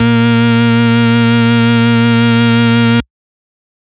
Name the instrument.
electronic organ